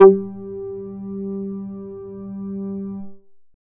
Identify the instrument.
synthesizer bass